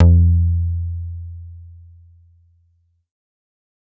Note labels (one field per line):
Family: bass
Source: synthesizer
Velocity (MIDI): 25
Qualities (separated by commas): distorted